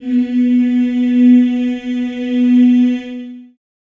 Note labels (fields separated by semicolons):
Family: voice; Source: acoustic; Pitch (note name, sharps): B3; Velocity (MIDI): 25; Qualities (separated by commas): long release, reverb